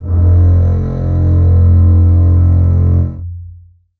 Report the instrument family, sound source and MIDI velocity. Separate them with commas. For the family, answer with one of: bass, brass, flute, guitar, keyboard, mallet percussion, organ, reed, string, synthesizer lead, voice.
string, acoustic, 50